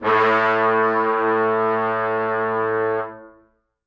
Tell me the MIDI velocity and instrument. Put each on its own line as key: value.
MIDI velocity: 100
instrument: acoustic brass instrument